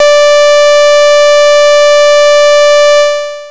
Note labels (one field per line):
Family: bass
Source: synthesizer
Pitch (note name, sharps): D5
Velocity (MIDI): 127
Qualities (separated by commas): bright, distorted, long release